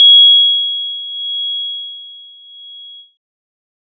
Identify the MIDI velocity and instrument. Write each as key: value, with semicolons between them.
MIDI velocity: 100; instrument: electronic keyboard